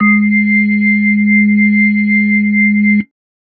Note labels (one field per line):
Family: organ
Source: electronic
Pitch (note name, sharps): G#3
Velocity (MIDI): 25